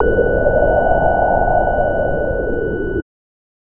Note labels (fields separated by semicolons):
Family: bass; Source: synthesizer; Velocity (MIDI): 127; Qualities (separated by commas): distorted